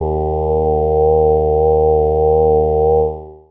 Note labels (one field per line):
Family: voice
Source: synthesizer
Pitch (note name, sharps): D#2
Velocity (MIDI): 25